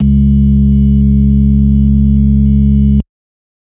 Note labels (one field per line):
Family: organ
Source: electronic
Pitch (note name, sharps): C#2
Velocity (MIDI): 75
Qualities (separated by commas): dark